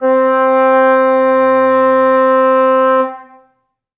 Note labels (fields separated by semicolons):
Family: flute; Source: acoustic; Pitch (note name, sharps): C4; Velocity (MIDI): 127; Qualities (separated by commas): reverb